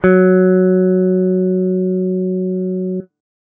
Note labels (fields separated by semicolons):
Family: guitar; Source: electronic; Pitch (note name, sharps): F#3; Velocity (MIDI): 50